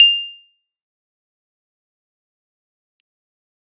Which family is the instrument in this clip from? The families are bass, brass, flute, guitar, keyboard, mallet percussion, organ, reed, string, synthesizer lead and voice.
keyboard